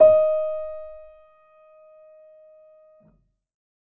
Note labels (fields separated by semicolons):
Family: keyboard; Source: acoustic; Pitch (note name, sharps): D#5; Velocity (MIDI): 25; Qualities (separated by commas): reverb